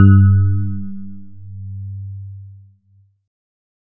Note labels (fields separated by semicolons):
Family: keyboard; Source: electronic; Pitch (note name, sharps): G2; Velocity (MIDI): 100